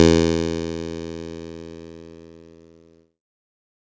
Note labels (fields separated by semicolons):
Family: keyboard; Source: electronic; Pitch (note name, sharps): E2; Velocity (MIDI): 75; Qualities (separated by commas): bright, distorted